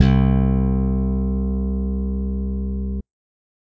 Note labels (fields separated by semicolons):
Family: bass; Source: electronic; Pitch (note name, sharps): C2; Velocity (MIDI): 127; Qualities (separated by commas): bright